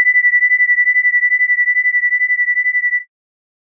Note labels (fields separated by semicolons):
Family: organ; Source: electronic; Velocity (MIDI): 100